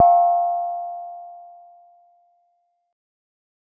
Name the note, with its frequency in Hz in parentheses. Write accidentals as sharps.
F5 (698.5 Hz)